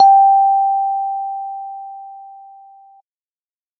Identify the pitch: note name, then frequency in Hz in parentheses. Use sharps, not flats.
G5 (784 Hz)